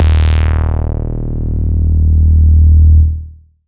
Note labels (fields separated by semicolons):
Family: bass; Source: synthesizer; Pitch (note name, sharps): D#1; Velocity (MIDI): 75; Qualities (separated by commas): bright, distorted, long release